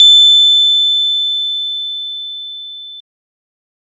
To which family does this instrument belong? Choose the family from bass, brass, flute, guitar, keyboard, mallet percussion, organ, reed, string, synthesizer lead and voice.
organ